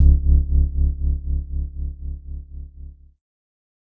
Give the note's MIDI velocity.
50